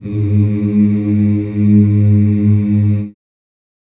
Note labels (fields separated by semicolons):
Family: voice; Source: acoustic; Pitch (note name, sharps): G#2; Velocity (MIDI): 25; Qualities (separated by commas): dark, reverb